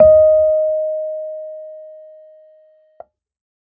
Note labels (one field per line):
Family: keyboard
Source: electronic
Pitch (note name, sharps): D#5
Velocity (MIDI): 50